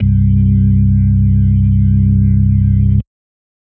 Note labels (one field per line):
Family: organ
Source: electronic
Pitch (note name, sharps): C1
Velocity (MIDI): 127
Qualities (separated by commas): dark